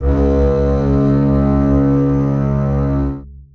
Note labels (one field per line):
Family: string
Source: acoustic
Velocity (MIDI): 75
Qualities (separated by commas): long release, reverb